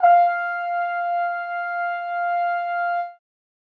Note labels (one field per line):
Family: brass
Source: acoustic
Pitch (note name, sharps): F5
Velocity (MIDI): 25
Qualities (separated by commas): reverb